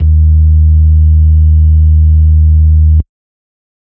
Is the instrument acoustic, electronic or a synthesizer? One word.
electronic